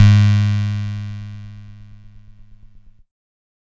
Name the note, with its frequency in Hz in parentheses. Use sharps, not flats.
G#2 (103.8 Hz)